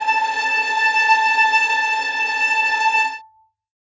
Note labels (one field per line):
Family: string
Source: acoustic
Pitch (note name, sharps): A5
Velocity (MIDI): 25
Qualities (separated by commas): bright, non-linear envelope, reverb